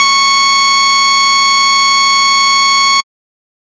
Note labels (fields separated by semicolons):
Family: bass; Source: synthesizer; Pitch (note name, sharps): C#6; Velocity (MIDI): 100; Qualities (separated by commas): bright, distorted